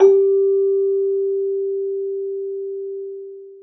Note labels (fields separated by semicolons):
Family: mallet percussion; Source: acoustic; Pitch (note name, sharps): G4; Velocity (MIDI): 50; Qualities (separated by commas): long release, reverb